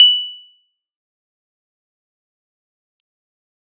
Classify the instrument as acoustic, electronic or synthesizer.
electronic